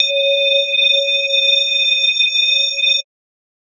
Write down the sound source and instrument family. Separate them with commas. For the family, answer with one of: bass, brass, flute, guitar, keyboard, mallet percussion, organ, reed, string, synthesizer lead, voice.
electronic, mallet percussion